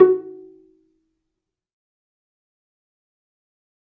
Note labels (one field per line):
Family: string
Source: acoustic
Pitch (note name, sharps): F#4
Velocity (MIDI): 25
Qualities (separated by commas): fast decay, percussive, reverb